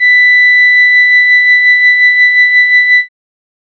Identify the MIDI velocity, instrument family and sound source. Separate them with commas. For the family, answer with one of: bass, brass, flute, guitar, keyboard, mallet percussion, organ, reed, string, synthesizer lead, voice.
127, keyboard, synthesizer